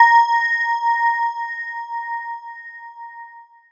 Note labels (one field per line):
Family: mallet percussion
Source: electronic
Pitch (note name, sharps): A#5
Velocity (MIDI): 25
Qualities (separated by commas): long release